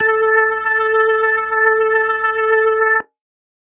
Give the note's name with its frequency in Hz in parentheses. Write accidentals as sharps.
A4 (440 Hz)